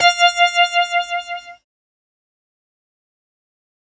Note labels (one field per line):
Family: keyboard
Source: synthesizer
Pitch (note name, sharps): F5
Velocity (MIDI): 127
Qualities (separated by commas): bright, distorted, fast decay